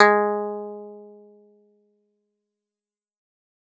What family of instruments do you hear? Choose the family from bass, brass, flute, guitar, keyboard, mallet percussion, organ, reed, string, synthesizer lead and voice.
guitar